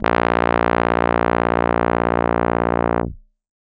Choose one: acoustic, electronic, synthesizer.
electronic